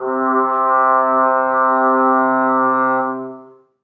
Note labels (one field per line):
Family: brass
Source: acoustic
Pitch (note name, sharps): C3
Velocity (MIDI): 50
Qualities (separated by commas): long release, reverb